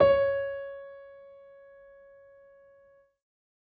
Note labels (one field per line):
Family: keyboard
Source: acoustic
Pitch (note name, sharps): C#5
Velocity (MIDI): 75